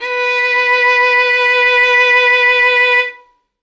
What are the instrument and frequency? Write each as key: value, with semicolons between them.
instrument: acoustic string instrument; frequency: 493.9 Hz